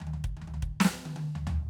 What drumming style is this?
half-time rock